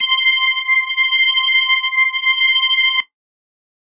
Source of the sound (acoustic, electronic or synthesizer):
electronic